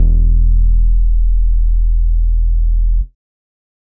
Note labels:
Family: bass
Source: synthesizer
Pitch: E1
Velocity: 50

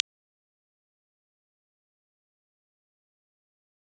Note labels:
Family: guitar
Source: electronic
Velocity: 127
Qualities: fast decay, percussive

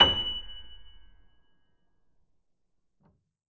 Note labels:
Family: keyboard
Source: acoustic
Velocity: 25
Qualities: reverb

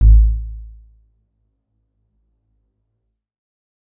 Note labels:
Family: keyboard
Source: electronic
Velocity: 25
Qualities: dark, percussive, reverb

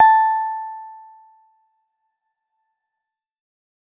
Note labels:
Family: keyboard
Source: electronic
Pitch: A5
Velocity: 50

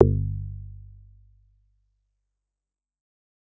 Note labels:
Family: bass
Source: synthesizer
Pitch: G1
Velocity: 127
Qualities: dark, fast decay

